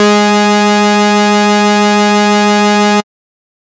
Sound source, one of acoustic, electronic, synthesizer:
synthesizer